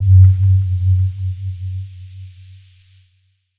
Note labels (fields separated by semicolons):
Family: synthesizer lead; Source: synthesizer; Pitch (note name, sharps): F#2; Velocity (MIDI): 127; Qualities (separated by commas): dark, non-linear envelope, reverb